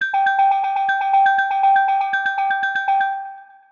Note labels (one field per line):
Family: mallet percussion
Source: synthesizer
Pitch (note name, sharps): G5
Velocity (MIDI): 127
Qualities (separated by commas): long release, multiphonic, percussive, tempo-synced